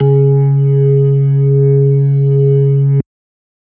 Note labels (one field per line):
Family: organ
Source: electronic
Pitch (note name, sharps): C#3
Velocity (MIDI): 50